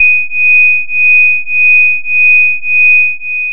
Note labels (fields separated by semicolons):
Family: bass; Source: synthesizer; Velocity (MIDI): 75; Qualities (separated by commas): long release